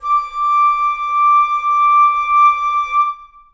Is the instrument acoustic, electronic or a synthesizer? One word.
acoustic